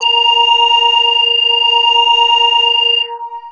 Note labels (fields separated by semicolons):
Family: bass; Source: synthesizer; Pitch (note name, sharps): A#5; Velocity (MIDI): 100; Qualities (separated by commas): distorted, long release, multiphonic